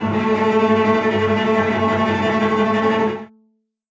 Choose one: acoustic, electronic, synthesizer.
acoustic